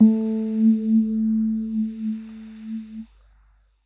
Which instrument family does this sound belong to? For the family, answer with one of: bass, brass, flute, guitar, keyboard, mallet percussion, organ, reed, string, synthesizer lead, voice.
keyboard